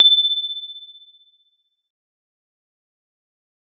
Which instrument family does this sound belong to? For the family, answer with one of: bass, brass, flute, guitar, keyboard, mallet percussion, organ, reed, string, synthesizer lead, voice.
keyboard